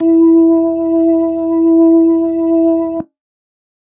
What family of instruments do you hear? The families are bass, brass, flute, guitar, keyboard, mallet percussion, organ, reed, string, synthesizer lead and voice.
organ